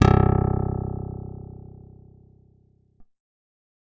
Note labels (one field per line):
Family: keyboard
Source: electronic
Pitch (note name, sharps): C1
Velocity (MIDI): 127